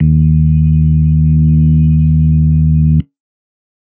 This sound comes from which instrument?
electronic organ